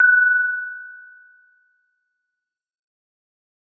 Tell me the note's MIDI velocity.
127